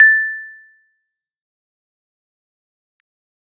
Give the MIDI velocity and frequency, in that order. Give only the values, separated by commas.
75, 1760 Hz